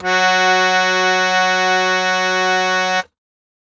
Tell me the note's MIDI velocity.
127